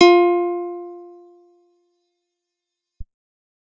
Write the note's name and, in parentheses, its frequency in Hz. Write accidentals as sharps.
F4 (349.2 Hz)